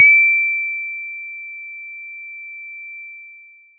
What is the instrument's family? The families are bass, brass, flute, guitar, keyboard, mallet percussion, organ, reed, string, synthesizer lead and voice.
mallet percussion